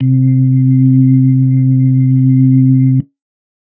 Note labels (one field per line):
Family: organ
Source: electronic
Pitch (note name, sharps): C3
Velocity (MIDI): 127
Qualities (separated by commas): dark